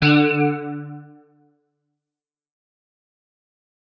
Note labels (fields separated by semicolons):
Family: guitar; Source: electronic; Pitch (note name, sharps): D3; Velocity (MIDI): 100; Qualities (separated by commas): fast decay